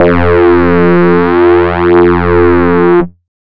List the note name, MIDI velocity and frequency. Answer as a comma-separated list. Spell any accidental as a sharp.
F2, 75, 87.31 Hz